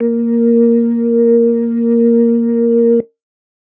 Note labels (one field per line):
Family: organ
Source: electronic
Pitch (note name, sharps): A#3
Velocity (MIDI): 100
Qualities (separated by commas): dark